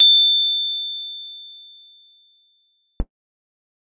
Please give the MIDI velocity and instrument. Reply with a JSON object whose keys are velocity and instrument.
{"velocity": 127, "instrument": "electronic keyboard"}